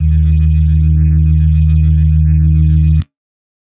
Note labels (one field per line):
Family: organ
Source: electronic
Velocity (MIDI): 127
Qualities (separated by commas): dark